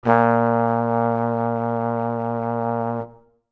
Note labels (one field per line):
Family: brass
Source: acoustic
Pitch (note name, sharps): A#2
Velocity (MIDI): 25